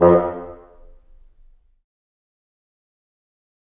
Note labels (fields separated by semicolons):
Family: reed; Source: acoustic; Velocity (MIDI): 100; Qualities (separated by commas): fast decay, percussive, reverb